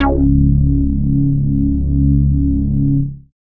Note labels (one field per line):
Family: bass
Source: synthesizer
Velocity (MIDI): 50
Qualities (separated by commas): distorted